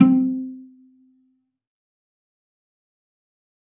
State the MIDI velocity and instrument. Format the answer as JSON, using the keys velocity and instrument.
{"velocity": 50, "instrument": "acoustic string instrument"}